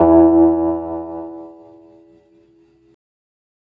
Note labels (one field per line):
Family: organ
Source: electronic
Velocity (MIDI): 50